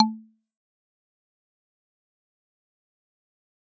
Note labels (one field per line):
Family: mallet percussion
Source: acoustic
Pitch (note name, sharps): A3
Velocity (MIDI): 100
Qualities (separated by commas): fast decay, percussive